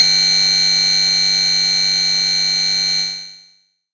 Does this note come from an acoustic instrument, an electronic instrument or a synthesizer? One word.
synthesizer